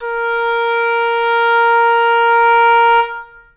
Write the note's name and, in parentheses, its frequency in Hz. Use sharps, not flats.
A#4 (466.2 Hz)